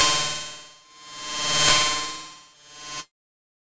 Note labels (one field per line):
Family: guitar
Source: electronic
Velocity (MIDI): 50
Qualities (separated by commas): bright, distorted